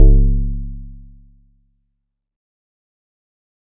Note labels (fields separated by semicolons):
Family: keyboard; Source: electronic; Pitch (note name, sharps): C#1; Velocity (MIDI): 50; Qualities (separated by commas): dark, fast decay